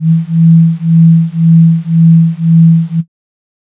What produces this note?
synthesizer flute